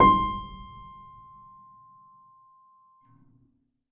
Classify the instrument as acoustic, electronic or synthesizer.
acoustic